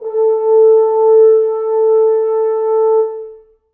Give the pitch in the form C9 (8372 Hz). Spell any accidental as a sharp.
A4 (440 Hz)